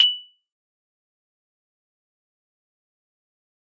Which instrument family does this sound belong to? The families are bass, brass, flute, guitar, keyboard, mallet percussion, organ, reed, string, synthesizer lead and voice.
mallet percussion